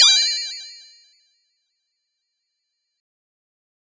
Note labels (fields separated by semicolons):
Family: guitar; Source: synthesizer; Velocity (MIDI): 127; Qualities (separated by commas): bright